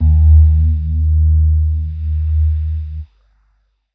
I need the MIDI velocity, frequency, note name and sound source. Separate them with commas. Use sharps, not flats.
25, 77.78 Hz, D#2, electronic